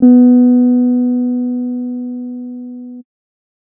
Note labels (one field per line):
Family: keyboard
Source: electronic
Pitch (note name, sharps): B3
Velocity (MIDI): 25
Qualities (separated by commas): dark